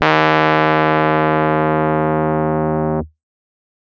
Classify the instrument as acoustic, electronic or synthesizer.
electronic